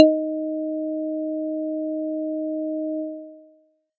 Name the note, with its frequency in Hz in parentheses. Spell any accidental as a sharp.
D#4 (311.1 Hz)